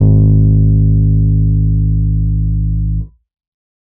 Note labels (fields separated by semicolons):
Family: keyboard; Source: electronic; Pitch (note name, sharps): G#1; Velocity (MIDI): 75; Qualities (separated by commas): dark